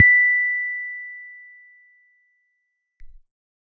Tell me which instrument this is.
electronic keyboard